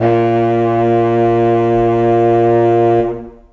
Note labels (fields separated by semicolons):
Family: reed; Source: acoustic; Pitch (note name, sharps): A#2; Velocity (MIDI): 75; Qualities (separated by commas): distorted, long release, reverb